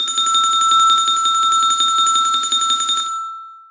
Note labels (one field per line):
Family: mallet percussion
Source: acoustic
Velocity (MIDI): 50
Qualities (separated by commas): long release, reverb